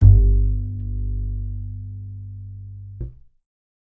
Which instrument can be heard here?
acoustic bass